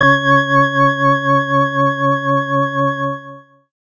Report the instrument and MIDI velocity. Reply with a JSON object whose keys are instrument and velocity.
{"instrument": "electronic organ", "velocity": 25}